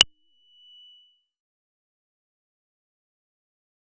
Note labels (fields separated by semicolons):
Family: bass; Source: synthesizer; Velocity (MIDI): 100; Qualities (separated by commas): fast decay, percussive